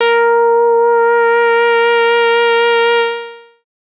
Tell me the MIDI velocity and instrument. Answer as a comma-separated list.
75, synthesizer bass